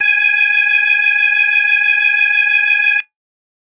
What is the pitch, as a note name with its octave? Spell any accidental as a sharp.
G#5